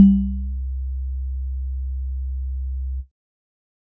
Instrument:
electronic keyboard